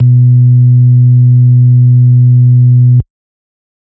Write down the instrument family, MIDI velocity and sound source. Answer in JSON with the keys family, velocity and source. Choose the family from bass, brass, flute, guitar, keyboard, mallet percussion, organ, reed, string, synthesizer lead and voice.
{"family": "organ", "velocity": 50, "source": "electronic"}